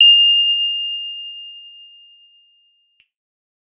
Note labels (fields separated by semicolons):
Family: guitar; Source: electronic; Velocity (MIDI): 100; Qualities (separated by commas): bright, reverb